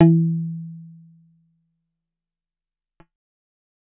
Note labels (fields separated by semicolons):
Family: guitar; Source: acoustic; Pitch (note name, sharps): E3; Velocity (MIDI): 127; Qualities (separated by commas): dark, fast decay